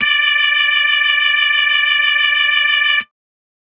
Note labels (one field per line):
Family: organ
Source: electronic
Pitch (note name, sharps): D5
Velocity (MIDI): 75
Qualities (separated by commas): distorted